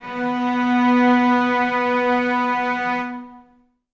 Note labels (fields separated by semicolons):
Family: string; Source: acoustic; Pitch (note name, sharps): B3; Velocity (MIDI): 75; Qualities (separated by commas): reverb